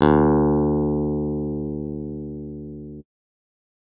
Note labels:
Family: keyboard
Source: electronic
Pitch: D2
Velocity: 100

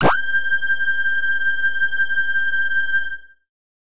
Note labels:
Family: bass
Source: synthesizer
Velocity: 50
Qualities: distorted

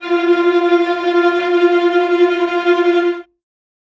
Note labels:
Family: string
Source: acoustic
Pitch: F4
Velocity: 75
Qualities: bright, non-linear envelope, reverb

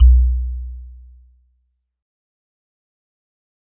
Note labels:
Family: mallet percussion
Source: acoustic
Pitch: B1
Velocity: 50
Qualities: dark, fast decay

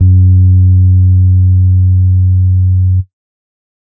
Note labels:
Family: keyboard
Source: electronic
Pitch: F#2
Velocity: 25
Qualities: dark

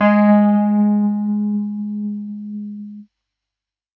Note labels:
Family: keyboard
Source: electronic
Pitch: G#3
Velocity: 100

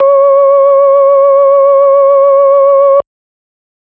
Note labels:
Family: organ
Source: electronic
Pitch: C#5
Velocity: 75

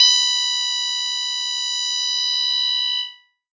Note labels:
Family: keyboard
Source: electronic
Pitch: B5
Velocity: 100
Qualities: bright, distorted, multiphonic

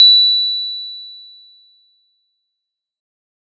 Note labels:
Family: organ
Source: electronic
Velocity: 75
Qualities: bright, fast decay

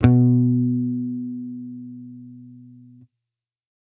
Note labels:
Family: bass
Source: electronic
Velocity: 127

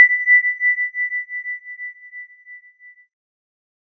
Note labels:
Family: keyboard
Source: synthesizer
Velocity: 100

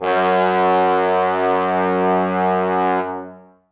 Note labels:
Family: brass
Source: acoustic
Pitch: F#2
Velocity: 100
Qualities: reverb

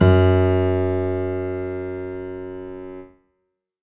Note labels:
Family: keyboard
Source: acoustic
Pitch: F#2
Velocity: 100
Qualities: reverb

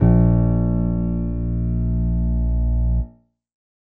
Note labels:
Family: keyboard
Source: electronic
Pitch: A#1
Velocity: 25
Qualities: reverb

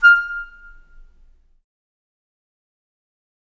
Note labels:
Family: flute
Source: acoustic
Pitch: F6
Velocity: 50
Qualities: fast decay, percussive, reverb

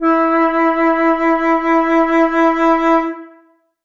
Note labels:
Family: flute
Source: acoustic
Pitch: E4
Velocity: 75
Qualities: reverb

